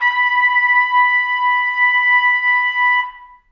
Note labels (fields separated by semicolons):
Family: brass; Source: acoustic; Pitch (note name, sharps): B5; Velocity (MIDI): 50; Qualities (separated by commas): reverb